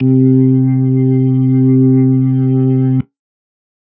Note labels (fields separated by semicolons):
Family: organ; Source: electronic; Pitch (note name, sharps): C3; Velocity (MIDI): 50